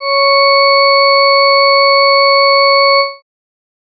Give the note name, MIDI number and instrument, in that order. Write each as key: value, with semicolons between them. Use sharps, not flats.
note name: C#5; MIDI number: 73; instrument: electronic organ